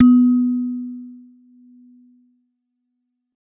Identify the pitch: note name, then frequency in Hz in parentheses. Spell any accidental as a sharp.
B3 (246.9 Hz)